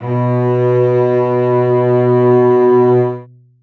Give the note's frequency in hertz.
123.5 Hz